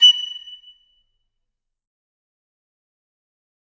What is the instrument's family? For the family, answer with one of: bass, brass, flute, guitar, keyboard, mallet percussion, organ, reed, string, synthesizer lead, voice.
flute